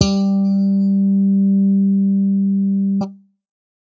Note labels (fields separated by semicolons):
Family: bass; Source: electronic; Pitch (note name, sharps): G3; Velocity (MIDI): 127